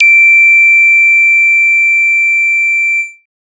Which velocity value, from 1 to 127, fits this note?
50